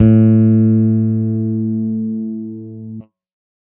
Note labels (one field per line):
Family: bass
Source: electronic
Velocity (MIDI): 25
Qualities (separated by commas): dark